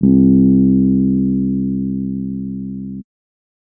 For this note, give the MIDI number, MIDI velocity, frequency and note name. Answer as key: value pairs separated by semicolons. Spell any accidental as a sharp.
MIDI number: 36; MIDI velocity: 25; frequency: 65.41 Hz; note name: C2